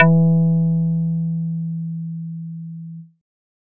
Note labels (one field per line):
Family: bass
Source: synthesizer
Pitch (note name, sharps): E3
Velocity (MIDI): 127